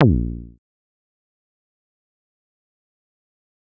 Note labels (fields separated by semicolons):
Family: bass; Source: synthesizer; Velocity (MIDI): 50; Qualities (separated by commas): fast decay, percussive